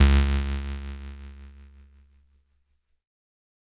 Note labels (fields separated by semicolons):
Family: keyboard; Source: electronic; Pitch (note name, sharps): C#2; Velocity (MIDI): 25; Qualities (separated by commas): bright, distorted